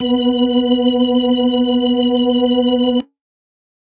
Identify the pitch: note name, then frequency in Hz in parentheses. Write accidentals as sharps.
B3 (246.9 Hz)